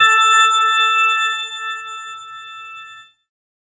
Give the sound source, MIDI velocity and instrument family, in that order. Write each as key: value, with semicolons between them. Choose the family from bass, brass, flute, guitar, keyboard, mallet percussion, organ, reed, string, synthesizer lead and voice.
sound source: synthesizer; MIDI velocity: 127; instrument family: keyboard